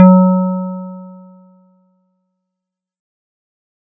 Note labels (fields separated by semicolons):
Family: keyboard; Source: electronic; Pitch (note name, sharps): F#3; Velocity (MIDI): 100; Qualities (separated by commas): fast decay